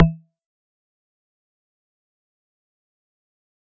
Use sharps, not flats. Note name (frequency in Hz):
E3 (164.8 Hz)